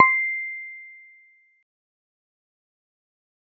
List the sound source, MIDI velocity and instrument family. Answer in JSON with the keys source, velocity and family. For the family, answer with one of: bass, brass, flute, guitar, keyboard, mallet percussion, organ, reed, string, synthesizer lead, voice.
{"source": "synthesizer", "velocity": 25, "family": "guitar"}